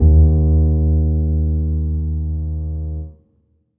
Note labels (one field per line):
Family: keyboard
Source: acoustic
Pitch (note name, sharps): D#2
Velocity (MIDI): 25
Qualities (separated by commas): reverb